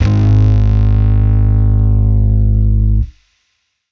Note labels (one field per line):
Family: bass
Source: electronic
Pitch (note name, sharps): G#1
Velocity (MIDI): 25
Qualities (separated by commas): bright, distorted